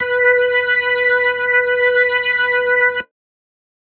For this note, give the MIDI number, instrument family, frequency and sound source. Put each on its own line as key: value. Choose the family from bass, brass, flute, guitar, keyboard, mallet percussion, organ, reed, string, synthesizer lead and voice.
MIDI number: 71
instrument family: keyboard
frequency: 493.9 Hz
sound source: electronic